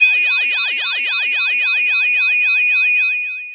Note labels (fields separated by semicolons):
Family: voice; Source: synthesizer; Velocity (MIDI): 127; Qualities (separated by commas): bright, distorted, long release